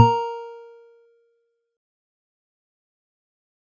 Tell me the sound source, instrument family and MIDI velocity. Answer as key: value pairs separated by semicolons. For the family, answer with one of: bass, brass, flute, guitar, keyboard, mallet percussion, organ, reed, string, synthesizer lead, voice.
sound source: acoustic; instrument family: mallet percussion; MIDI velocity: 75